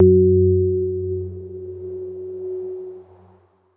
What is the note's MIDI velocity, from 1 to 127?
50